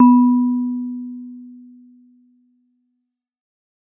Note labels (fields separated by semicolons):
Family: mallet percussion; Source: acoustic; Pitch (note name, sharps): B3; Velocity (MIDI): 127; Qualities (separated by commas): dark